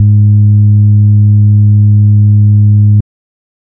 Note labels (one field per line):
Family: organ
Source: electronic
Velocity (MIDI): 127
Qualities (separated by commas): bright, distorted